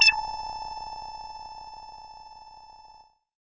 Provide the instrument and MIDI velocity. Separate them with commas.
synthesizer bass, 50